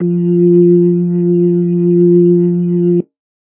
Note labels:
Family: organ; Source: electronic; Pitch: F3; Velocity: 127; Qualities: dark

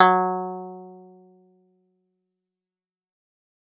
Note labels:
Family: guitar; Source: acoustic; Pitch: F#3; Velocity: 75; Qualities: fast decay, reverb

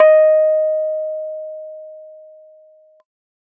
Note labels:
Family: keyboard; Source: electronic; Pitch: D#5; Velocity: 127

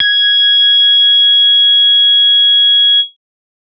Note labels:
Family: bass; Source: synthesizer; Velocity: 127

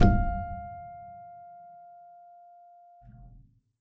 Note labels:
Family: keyboard; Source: acoustic; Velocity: 50; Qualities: reverb

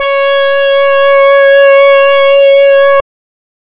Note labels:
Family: reed; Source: synthesizer; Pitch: C#5; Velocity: 75; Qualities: distorted, non-linear envelope

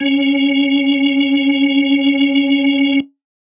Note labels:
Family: organ; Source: electronic; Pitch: C#4; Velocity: 127

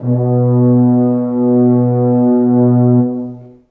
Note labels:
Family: brass; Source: acoustic; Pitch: B2; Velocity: 25; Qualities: dark, long release, reverb

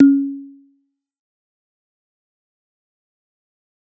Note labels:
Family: mallet percussion; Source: acoustic; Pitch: C#4; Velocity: 127; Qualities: fast decay, percussive

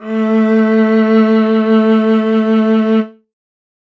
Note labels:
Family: string; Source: acoustic; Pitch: A3; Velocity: 50; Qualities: reverb

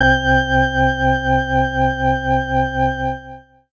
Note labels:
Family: organ; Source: electronic; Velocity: 127; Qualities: distorted

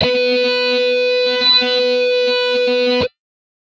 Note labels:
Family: guitar; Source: electronic; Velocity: 127; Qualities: bright, distorted

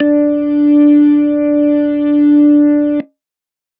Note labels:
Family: organ; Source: electronic; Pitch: D4; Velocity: 25

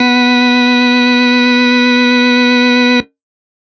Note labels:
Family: organ; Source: electronic; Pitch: B3; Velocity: 100; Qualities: distorted

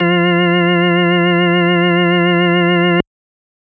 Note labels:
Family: organ; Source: electronic; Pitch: F3; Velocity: 75; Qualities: distorted

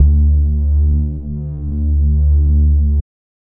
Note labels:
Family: bass; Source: synthesizer; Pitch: D2; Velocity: 75; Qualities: dark

